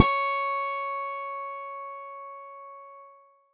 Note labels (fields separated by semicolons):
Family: keyboard; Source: electronic; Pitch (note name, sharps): C#5; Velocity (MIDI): 100; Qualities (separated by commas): bright